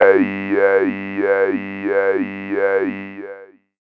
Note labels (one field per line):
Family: voice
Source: synthesizer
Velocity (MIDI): 100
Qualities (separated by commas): long release, non-linear envelope, tempo-synced